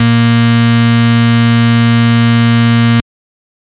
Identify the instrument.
electronic organ